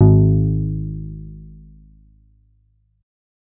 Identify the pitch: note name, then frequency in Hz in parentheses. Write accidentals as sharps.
G#1 (51.91 Hz)